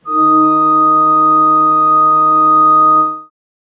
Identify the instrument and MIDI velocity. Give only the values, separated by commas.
acoustic organ, 127